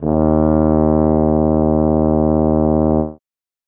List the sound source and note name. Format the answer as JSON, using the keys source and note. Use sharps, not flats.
{"source": "acoustic", "note": "D#2"}